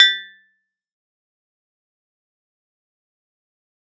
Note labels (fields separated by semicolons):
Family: keyboard; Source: electronic; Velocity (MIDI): 100; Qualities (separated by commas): fast decay, percussive